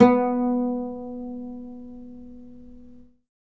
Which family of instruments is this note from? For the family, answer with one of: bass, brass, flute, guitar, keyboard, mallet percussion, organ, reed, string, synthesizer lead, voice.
guitar